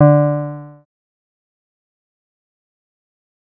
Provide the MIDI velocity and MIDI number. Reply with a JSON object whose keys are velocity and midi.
{"velocity": 50, "midi": 50}